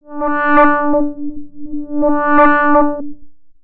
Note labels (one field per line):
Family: bass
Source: synthesizer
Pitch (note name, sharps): D4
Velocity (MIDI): 25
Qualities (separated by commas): distorted, long release, tempo-synced